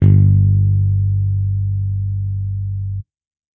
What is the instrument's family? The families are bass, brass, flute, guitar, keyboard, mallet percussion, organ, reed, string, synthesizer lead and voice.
bass